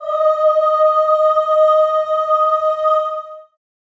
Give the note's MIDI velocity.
75